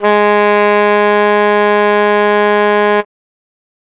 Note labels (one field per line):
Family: reed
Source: acoustic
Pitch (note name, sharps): G#3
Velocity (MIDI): 127